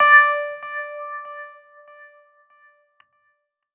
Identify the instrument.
electronic keyboard